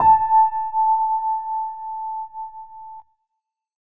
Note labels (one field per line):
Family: keyboard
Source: electronic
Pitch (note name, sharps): A5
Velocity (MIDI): 25